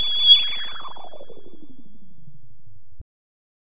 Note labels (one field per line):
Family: bass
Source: synthesizer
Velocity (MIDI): 127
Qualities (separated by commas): bright, distorted